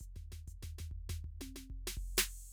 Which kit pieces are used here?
crash, hi-hat pedal, snare, high tom, floor tom and kick